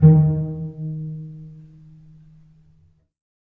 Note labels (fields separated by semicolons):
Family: string; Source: acoustic; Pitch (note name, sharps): D#3; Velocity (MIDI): 25; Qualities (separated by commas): dark, reverb